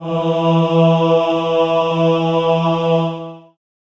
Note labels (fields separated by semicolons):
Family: voice; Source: acoustic; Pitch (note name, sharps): E3; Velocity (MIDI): 127; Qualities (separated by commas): long release, reverb